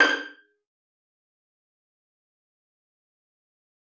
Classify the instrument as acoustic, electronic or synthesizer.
acoustic